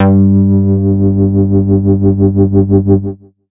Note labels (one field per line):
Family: bass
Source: synthesizer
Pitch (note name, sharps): G2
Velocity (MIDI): 75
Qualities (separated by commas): distorted